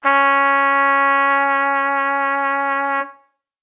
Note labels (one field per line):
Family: brass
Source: acoustic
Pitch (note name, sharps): C#4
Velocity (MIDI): 75